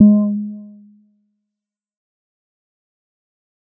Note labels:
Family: bass; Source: synthesizer; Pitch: G#3; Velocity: 25; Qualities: dark, fast decay

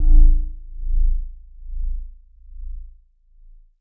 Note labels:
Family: mallet percussion; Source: electronic; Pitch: A0; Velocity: 50; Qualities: long release

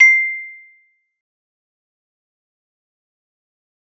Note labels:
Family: mallet percussion; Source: acoustic; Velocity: 50; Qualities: fast decay, percussive

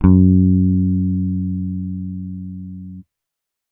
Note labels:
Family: bass; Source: electronic; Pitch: F#2; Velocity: 25

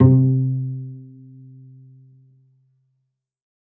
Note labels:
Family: string; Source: acoustic; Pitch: C3; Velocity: 100; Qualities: dark, reverb

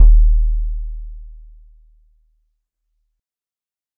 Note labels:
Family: keyboard; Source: electronic; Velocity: 25

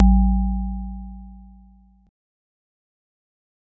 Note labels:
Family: mallet percussion; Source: acoustic; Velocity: 127; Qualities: dark, fast decay

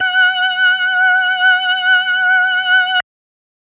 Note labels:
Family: organ; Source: electronic; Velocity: 100

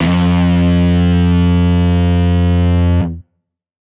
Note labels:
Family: guitar; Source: electronic; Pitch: F2; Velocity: 127; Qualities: bright, distorted

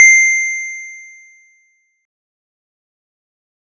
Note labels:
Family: keyboard; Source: electronic; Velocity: 25; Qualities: bright, distorted, fast decay

